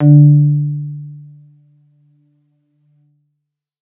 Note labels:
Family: keyboard; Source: electronic; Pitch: D3; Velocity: 127

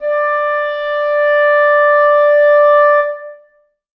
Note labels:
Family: reed; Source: acoustic; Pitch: D5; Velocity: 75; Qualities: reverb

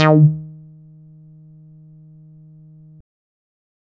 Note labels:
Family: bass; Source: synthesizer; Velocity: 50; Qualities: distorted, percussive

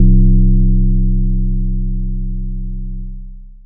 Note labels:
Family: mallet percussion; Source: acoustic; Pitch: C1; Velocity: 50; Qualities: distorted, long release

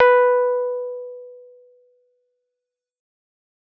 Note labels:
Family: keyboard; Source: electronic; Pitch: B4; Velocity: 127; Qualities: fast decay

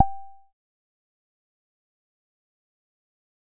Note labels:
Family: bass; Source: synthesizer; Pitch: G5; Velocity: 25; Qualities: fast decay, percussive

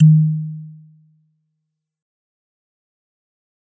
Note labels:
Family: mallet percussion; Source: acoustic; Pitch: D#3; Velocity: 75; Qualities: dark, fast decay

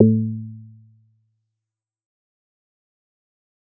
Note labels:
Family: bass; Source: synthesizer; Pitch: A2; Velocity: 75; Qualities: dark, fast decay, percussive

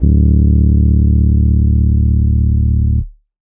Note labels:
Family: keyboard; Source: electronic; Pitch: D1; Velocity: 75

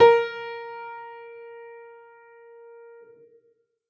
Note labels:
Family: keyboard; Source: acoustic; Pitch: A#4; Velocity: 127; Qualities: reverb

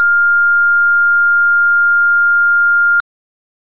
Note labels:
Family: organ; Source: electronic; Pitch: F6; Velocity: 100; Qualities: bright

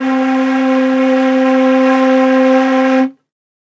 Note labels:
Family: flute; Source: acoustic; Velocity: 50

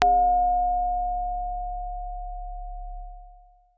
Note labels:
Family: keyboard; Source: acoustic; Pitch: C#1; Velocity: 127

